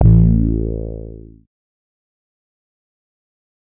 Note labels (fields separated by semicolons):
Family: bass; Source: synthesizer; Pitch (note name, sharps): A1; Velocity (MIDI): 100; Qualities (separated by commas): distorted, fast decay